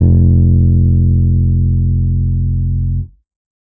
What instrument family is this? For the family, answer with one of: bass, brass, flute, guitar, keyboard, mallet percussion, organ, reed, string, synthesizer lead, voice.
keyboard